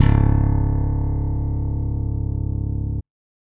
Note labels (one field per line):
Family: bass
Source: electronic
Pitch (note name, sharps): C#1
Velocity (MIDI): 127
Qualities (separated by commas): bright